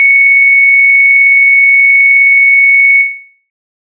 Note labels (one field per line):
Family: bass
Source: synthesizer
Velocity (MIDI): 50